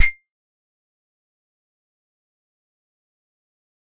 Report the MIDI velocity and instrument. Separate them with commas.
25, acoustic keyboard